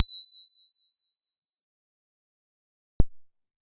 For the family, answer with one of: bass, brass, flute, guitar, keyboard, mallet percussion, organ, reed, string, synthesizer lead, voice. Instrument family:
bass